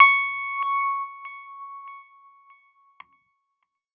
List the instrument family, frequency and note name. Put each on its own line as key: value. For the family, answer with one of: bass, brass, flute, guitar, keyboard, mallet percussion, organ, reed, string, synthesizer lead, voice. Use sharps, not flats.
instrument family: keyboard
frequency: 1109 Hz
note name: C#6